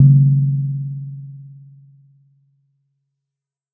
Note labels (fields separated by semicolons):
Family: mallet percussion; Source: acoustic; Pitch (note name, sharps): C#3; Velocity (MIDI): 75; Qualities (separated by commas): dark, reverb